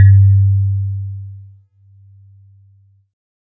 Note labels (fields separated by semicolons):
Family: keyboard; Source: synthesizer; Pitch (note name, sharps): G2; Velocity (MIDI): 75